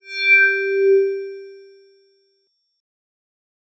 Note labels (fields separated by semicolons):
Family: mallet percussion; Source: electronic; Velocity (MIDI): 50; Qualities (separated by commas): bright